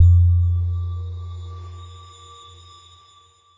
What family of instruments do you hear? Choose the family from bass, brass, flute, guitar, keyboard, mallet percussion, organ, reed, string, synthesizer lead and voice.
mallet percussion